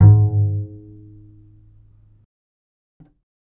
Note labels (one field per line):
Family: bass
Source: electronic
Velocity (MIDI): 25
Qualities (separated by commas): fast decay, reverb